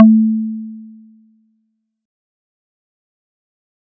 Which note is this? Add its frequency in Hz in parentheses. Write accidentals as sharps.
A3 (220 Hz)